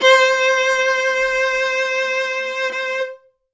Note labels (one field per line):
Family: string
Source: acoustic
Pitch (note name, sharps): C5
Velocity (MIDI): 127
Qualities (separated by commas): reverb